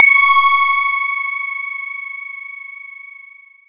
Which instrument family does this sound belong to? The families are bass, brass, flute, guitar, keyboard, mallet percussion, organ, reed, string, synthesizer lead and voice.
mallet percussion